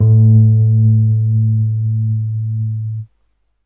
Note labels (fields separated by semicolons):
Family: keyboard; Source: electronic; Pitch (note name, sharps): A2; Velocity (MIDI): 50; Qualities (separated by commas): dark